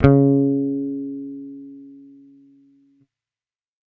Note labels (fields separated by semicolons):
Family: bass; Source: electronic; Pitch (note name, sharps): C#3; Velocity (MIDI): 75